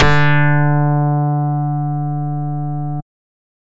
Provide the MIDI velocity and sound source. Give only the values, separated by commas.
127, synthesizer